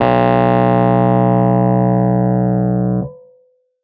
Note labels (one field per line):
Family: keyboard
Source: electronic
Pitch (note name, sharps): B1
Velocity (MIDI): 127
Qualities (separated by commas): distorted